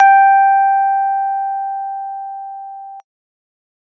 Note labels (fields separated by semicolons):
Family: keyboard; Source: electronic; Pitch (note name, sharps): G5; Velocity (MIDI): 75